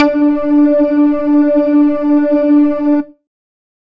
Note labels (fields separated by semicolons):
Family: bass; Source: synthesizer; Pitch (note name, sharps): D4; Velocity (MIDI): 100